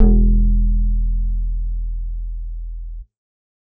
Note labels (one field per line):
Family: bass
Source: synthesizer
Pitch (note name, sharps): E1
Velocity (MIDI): 127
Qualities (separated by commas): dark, reverb